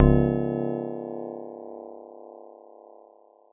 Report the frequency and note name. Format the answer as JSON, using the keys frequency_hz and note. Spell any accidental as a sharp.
{"frequency_hz": 34.65, "note": "C#1"}